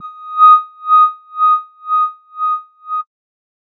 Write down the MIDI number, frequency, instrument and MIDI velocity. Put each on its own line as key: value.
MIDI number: 87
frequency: 1245 Hz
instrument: synthesizer bass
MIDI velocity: 50